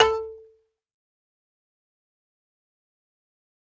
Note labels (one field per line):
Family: mallet percussion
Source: acoustic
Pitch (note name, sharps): A4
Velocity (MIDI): 50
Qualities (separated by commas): fast decay, percussive, reverb